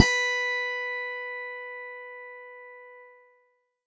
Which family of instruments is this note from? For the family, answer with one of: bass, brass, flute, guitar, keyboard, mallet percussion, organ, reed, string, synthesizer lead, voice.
keyboard